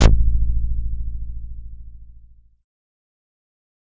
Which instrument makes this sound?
synthesizer bass